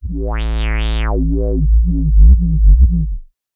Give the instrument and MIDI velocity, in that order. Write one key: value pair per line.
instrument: synthesizer bass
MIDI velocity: 75